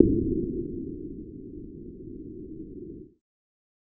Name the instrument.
synthesizer bass